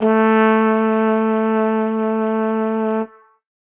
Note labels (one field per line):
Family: brass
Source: acoustic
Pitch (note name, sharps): A3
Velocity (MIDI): 50